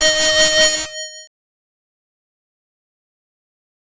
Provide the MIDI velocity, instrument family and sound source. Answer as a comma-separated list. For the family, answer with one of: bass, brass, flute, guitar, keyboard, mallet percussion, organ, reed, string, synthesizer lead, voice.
75, bass, synthesizer